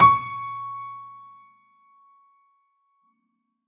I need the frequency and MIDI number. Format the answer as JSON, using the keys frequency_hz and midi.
{"frequency_hz": 1109, "midi": 85}